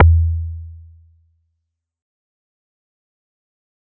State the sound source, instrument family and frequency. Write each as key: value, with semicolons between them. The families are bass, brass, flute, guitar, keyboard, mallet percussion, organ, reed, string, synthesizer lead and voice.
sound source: acoustic; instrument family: mallet percussion; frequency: 82.41 Hz